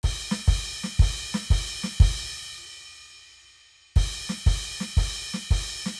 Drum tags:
rock, beat, 120 BPM, 4/4, crash, snare, kick

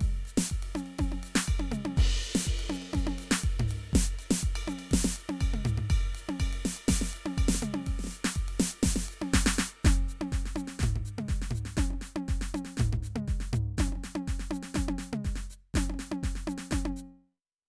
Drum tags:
Latin, beat, 122 BPM, 4/4, ride, ride bell, hi-hat pedal, snare, high tom, mid tom, floor tom, kick

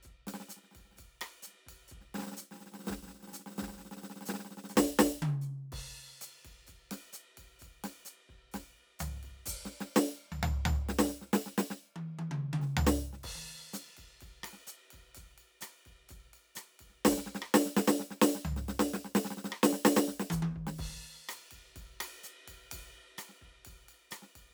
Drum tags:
bossa nova, beat, 127 BPM, 4/4, crash, ride, hi-hat pedal, snare, cross-stick, high tom, mid tom, floor tom, kick

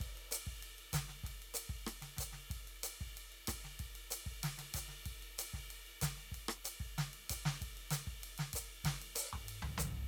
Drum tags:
Brazilian baião, beat, 95 BPM, 4/4, ride, hi-hat pedal, snare, cross-stick, high tom, floor tom, kick

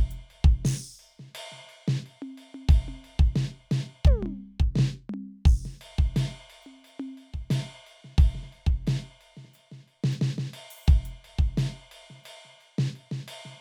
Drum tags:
rock, beat, 88 BPM, 4/4, crash, ride, ride bell, closed hi-hat, open hi-hat, hi-hat pedal, percussion, snare, high tom, mid tom, kick

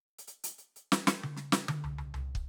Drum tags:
jazz fusion, fill, 96 BPM, 4/4, closed hi-hat, snare, high tom, floor tom, kick

